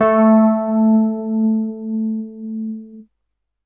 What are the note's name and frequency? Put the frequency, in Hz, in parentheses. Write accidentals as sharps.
A3 (220 Hz)